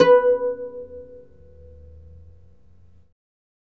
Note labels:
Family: guitar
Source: acoustic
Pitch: B4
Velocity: 75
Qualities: reverb

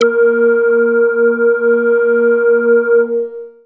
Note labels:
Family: bass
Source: synthesizer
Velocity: 75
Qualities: distorted, long release, multiphonic

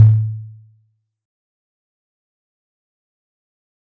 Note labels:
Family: mallet percussion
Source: acoustic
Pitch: A2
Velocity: 50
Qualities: fast decay, percussive

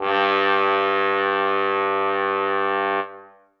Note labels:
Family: brass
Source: acoustic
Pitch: G2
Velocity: 100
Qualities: reverb

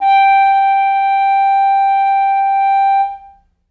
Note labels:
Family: reed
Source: acoustic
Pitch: G5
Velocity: 50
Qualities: reverb

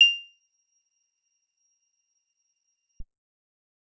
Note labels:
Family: guitar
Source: acoustic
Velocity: 127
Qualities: bright, percussive

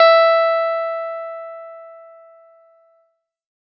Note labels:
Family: keyboard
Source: electronic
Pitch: E5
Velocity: 127

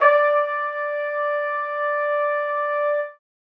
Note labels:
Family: brass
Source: acoustic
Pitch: D5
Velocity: 50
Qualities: reverb

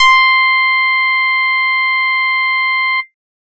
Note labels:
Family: bass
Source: synthesizer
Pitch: C6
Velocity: 50

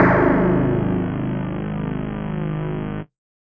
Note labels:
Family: mallet percussion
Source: electronic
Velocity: 127

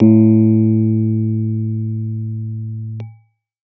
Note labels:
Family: keyboard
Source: electronic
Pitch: A2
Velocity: 50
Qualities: dark

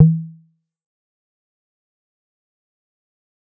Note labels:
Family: bass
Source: synthesizer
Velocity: 75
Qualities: fast decay, percussive

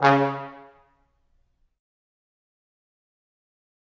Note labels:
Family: brass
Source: acoustic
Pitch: C#3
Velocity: 100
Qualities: fast decay, percussive, reverb

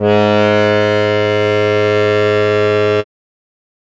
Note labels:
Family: keyboard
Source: acoustic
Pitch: G#2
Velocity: 50

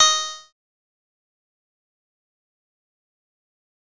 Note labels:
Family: bass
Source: synthesizer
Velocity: 75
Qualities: fast decay, percussive

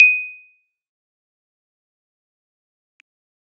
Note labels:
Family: keyboard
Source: electronic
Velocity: 25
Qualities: percussive

